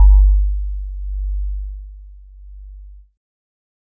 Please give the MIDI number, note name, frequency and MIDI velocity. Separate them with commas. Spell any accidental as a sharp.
31, G1, 49 Hz, 50